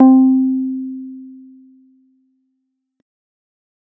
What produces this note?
electronic keyboard